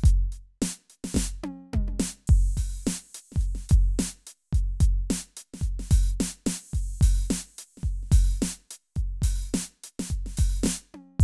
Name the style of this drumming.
swing